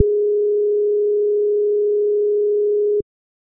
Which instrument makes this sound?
synthesizer bass